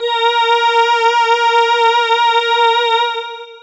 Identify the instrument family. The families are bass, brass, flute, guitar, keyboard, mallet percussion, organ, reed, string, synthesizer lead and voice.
voice